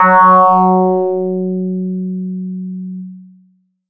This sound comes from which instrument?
synthesizer bass